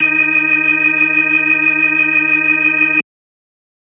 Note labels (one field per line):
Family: organ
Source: electronic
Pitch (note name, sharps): D#4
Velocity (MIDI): 100